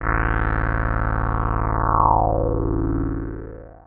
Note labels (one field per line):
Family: synthesizer lead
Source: synthesizer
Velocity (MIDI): 25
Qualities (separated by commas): long release